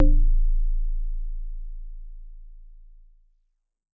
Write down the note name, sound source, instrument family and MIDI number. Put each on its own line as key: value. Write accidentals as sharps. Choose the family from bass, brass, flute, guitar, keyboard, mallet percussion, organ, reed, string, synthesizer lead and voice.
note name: A0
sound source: acoustic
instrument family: mallet percussion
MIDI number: 21